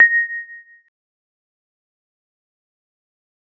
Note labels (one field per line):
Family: keyboard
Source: electronic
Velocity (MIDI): 25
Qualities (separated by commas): fast decay, percussive